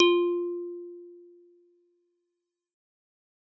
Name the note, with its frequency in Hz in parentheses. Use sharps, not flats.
F4 (349.2 Hz)